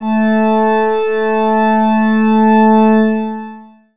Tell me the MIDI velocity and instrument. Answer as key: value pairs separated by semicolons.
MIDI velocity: 25; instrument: electronic organ